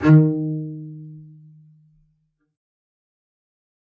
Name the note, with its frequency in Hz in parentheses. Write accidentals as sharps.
D#3 (155.6 Hz)